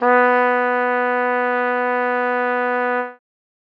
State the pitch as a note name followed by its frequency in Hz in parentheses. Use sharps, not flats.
B3 (246.9 Hz)